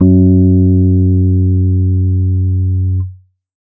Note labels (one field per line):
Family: keyboard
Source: electronic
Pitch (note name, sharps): F#2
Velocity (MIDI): 75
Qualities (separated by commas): dark